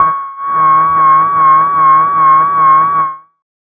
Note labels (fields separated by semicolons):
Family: bass; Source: synthesizer; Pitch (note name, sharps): C#6; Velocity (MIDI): 127; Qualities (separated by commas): distorted, tempo-synced